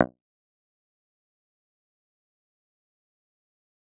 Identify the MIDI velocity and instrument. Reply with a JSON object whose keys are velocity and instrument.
{"velocity": 100, "instrument": "electronic guitar"}